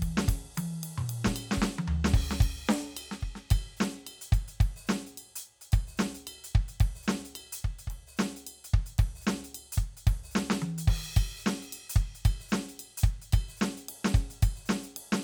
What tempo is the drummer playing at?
110 BPM